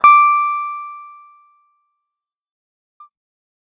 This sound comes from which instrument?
electronic guitar